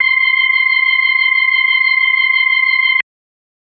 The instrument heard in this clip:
electronic organ